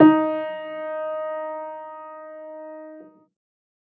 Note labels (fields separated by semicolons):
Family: keyboard; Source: acoustic; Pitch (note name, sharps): D#4; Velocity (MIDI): 75; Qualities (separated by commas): reverb